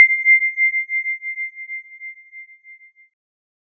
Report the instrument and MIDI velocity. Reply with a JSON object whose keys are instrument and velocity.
{"instrument": "synthesizer keyboard", "velocity": 25}